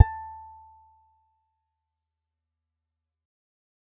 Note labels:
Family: guitar; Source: acoustic; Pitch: A5; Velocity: 50; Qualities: fast decay, percussive

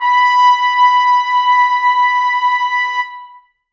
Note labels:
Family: brass; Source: acoustic; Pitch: B5; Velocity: 100; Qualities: reverb

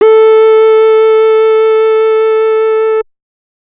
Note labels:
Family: bass; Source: synthesizer; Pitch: A4; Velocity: 75; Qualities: distorted

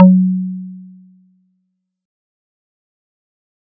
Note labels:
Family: mallet percussion; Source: acoustic; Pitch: F#3; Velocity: 50; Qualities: dark, fast decay

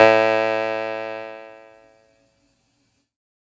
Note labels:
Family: keyboard; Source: electronic; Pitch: A2; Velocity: 127; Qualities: bright, distorted

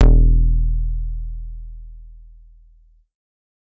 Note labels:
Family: bass; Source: synthesizer; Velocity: 100; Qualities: distorted

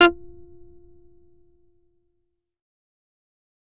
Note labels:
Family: bass; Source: synthesizer; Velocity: 75; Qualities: distorted, fast decay, percussive

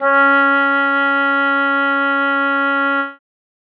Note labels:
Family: reed; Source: acoustic; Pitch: C#4; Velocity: 50

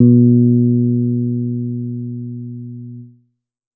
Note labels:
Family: bass; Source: synthesizer; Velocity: 50; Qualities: dark

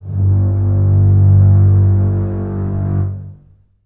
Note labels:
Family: string; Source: acoustic; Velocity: 50; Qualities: long release, reverb

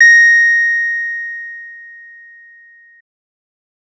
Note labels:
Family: bass; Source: synthesizer; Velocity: 127

